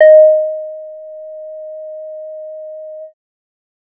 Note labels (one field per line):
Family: bass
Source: synthesizer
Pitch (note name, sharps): D#5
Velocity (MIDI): 50